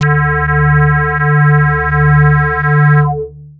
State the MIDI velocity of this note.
127